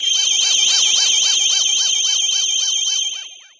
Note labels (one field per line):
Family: voice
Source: synthesizer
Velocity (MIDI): 100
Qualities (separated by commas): bright, distorted, long release